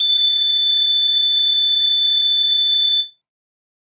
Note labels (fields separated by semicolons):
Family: reed; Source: acoustic; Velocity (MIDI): 127; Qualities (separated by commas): bright, reverb